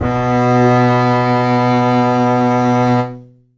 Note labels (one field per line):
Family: string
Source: acoustic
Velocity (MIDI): 75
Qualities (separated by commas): reverb